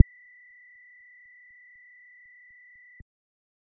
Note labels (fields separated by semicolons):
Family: bass; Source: synthesizer; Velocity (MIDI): 100; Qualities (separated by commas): dark, percussive